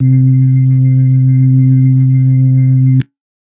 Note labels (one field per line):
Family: organ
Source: electronic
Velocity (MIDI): 50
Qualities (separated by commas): dark